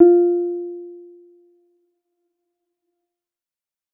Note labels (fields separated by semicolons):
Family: keyboard; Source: electronic; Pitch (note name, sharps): F4; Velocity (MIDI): 25; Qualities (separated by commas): dark